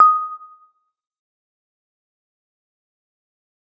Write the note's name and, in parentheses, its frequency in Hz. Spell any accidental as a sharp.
D#6 (1245 Hz)